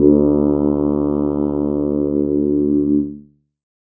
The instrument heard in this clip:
electronic keyboard